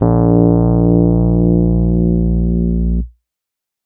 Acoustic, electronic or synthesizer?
electronic